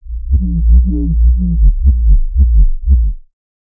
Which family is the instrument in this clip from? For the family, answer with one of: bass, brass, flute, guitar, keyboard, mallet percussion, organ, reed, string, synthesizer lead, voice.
bass